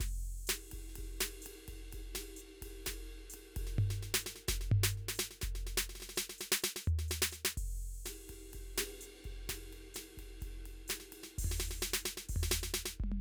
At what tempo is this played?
127 BPM